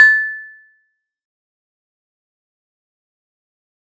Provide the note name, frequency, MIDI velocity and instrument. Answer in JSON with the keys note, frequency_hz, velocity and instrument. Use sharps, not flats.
{"note": "A6", "frequency_hz": 1760, "velocity": 127, "instrument": "acoustic mallet percussion instrument"}